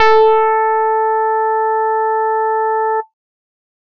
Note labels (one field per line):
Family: bass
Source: synthesizer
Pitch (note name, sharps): A4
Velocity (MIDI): 100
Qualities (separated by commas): distorted